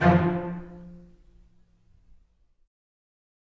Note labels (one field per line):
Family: string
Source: acoustic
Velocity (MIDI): 25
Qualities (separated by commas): reverb